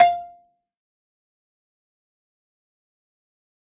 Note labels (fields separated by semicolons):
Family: mallet percussion; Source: acoustic; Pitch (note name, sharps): F5; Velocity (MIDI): 75; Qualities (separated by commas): distorted, fast decay, percussive, reverb